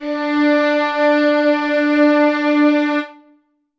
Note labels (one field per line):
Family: string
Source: acoustic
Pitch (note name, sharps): D4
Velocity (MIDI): 50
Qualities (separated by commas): reverb